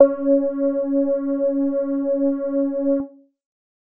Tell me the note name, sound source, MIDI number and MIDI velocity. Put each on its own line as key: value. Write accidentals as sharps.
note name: C#4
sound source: electronic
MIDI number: 61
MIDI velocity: 75